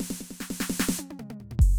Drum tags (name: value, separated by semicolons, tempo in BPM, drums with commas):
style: rock; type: fill; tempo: 145 BPM; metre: 4/4; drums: crash, hi-hat pedal, snare, high tom, mid tom, floor tom, kick